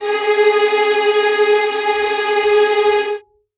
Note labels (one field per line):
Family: string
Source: acoustic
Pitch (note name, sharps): G#4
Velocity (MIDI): 50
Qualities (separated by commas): bright, non-linear envelope, reverb